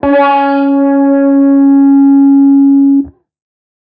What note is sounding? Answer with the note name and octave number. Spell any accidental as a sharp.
C#4